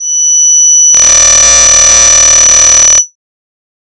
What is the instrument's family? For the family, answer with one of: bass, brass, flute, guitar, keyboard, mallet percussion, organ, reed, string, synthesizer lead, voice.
voice